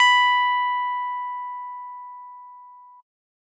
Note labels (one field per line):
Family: keyboard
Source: acoustic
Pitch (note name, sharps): B5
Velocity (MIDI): 127